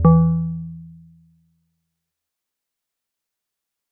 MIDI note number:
52